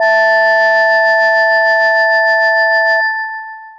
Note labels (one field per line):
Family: mallet percussion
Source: electronic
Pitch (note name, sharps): A3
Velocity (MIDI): 100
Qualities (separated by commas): long release